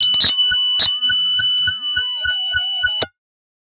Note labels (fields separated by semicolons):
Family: guitar; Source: synthesizer; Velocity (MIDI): 50